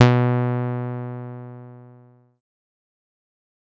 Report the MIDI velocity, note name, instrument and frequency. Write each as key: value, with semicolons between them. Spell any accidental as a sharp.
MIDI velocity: 50; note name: B2; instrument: synthesizer bass; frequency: 123.5 Hz